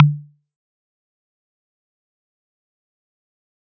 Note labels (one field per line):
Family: mallet percussion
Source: acoustic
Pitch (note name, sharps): D3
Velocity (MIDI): 100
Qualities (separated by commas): fast decay, percussive